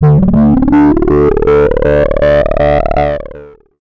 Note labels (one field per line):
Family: bass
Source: synthesizer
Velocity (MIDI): 127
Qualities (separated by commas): distorted, long release, multiphonic, tempo-synced